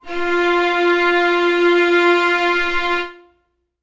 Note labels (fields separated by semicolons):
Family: string; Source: acoustic; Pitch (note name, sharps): F4; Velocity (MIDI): 25; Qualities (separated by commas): reverb